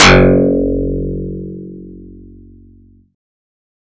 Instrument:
synthesizer bass